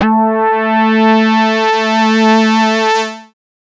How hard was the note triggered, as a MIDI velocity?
127